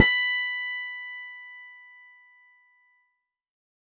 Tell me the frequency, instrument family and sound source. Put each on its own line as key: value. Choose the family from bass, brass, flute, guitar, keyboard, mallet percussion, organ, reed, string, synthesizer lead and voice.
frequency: 987.8 Hz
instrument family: keyboard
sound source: electronic